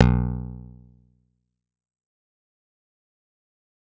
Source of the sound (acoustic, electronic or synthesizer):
synthesizer